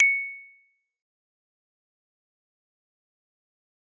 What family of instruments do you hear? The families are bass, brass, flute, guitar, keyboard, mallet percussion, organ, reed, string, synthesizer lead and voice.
mallet percussion